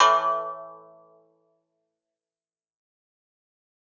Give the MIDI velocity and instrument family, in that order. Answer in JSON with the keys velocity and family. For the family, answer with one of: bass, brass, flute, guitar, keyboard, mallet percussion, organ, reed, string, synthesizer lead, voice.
{"velocity": 100, "family": "guitar"}